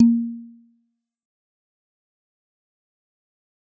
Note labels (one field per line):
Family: mallet percussion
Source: acoustic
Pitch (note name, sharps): A#3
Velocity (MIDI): 25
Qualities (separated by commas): dark, fast decay, percussive